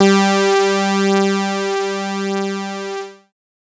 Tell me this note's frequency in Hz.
196 Hz